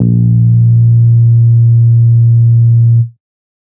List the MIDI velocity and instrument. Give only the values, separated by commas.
127, synthesizer bass